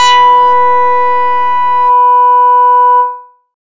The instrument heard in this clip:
synthesizer bass